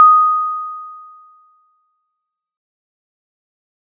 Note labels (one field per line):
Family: mallet percussion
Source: acoustic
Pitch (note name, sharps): D#6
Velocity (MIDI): 75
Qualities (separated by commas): fast decay